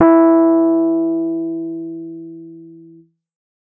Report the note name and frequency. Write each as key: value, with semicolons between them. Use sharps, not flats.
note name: E4; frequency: 329.6 Hz